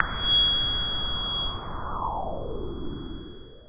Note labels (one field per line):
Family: synthesizer lead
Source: synthesizer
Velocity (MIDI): 50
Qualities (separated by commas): long release